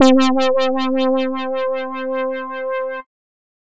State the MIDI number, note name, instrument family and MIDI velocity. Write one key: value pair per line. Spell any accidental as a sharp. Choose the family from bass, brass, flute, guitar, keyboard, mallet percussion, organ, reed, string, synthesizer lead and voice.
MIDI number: 60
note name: C4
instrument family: bass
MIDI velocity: 100